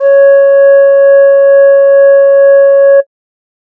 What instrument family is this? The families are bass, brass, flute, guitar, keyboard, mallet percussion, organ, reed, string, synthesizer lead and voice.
flute